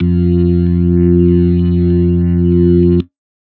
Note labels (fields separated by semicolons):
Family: organ; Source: electronic; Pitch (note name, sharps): F2; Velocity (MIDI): 25